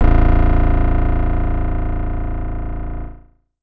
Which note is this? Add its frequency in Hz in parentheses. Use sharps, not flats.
A0 (27.5 Hz)